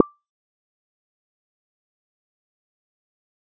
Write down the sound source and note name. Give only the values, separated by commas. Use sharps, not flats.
synthesizer, D6